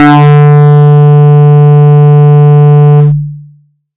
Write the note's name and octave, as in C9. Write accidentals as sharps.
D3